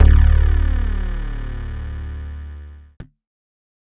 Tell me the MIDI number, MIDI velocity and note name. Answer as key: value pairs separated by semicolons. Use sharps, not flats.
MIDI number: 26; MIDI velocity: 75; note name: D1